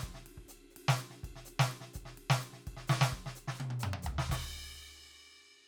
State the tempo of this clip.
125 BPM